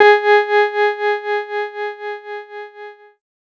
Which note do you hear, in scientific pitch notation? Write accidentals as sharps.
G#4